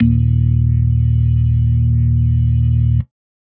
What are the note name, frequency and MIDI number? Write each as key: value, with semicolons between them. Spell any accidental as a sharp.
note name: D#1; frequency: 38.89 Hz; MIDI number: 27